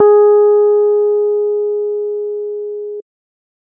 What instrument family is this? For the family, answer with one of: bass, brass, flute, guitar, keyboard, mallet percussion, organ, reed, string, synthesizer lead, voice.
keyboard